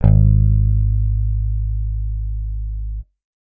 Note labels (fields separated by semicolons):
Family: bass; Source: electronic; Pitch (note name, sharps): G#1; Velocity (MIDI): 127